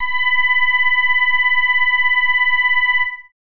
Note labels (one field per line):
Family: bass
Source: synthesizer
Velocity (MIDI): 50